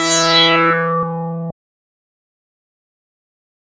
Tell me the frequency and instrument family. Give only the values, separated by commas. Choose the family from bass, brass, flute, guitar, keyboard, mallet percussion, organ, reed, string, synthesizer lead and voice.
164.8 Hz, bass